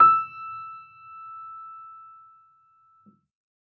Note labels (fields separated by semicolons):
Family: keyboard; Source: acoustic; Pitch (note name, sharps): E6; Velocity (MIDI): 50